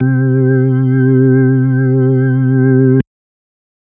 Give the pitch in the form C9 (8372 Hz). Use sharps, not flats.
C3 (130.8 Hz)